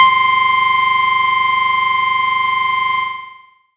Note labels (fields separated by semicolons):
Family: bass; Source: synthesizer; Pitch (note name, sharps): C6; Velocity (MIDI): 75; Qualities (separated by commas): bright, distorted, long release